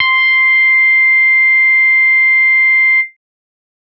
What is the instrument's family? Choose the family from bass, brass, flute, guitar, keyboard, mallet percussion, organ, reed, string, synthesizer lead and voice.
bass